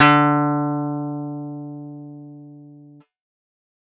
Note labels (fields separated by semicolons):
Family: guitar; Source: synthesizer; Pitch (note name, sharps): D3; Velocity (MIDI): 50